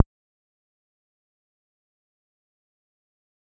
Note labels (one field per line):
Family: bass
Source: synthesizer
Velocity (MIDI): 25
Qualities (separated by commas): fast decay, percussive